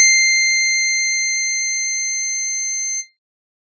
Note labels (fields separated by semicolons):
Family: organ; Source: electronic; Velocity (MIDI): 25; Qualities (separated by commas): bright